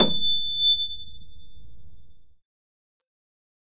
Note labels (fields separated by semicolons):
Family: keyboard; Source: electronic; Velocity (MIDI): 25; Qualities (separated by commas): bright, fast decay